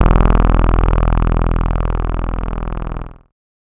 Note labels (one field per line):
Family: bass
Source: synthesizer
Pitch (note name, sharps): E0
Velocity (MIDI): 25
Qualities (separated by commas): bright, distorted